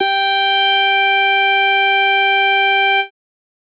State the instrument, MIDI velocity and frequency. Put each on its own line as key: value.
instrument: synthesizer bass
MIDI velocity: 75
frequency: 392 Hz